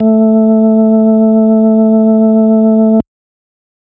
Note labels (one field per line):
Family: organ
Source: electronic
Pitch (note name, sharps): A3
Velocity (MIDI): 127